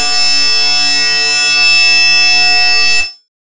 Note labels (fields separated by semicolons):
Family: bass; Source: synthesizer; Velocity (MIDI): 100; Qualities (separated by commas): bright, distorted